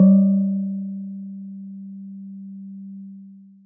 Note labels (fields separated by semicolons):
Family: mallet percussion; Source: acoustic; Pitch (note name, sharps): G3; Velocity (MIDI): 25; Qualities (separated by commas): long release